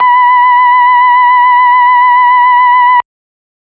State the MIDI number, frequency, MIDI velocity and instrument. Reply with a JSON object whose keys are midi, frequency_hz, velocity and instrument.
{"midi": 83, "frequency_hz": 987.8, "velocity": 100, "instrument": "electronic organ"}